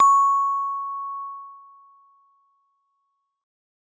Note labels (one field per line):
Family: mallet percussion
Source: acoustic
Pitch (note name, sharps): C#6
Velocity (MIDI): 100